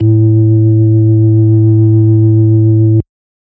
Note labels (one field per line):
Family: organ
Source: electronic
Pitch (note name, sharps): A2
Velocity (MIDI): 25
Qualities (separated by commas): distorted